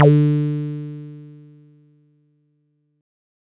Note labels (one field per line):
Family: bass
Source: synthesizer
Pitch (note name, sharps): D3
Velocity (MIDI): 100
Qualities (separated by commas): bright, distorted